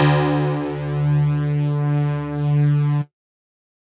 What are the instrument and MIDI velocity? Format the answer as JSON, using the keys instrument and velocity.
{"instrument": "electronic mallet percussion instrument", "velocity": 75}